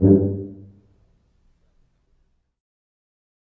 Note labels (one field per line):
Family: brass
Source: acoustic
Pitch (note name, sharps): G2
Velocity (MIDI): 50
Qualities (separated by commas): dark, fast decay, percussive, reverb